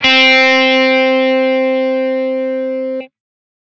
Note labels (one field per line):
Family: guitar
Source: electronic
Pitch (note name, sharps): C4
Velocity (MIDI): 75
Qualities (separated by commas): bright, distorted